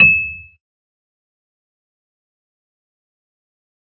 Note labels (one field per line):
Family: keyboard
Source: electronic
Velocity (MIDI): 50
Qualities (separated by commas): fast decay, percussive